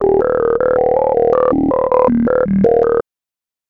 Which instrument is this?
synthesizer bass